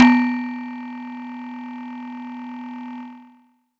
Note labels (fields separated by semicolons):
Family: mallet percussion; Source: acoustic; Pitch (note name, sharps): B3; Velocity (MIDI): 127; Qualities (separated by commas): distorted